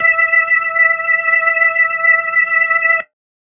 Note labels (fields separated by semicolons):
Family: organ; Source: electronic; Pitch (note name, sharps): E5; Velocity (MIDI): 25